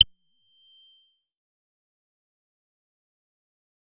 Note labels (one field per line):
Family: bass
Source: synthesizer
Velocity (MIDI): 127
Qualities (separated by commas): distorted, fast decay, percussive